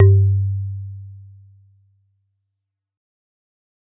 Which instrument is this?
acoustic mallet percussion instrument